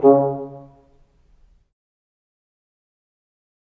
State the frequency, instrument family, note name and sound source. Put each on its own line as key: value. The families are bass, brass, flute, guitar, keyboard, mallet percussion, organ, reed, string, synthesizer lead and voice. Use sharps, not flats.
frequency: 138.6 Hz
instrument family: brass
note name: C#3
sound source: acoustic